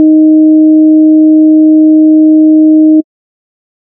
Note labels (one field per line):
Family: bass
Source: synthesizer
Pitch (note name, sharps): D#4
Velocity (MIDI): 127